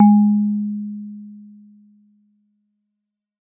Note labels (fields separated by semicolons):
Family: mallet percussion; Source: acoustic; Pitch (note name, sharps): G#3; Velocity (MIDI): 100; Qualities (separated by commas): dark, reverb